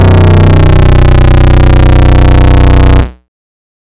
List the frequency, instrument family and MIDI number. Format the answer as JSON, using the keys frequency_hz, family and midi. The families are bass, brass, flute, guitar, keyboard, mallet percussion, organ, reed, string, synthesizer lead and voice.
{"frequency_hz": 30.87, "family": "bass", "midi": 23}